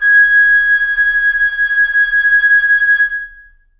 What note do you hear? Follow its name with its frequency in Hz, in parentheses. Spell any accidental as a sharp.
G#6 (1661 Hz)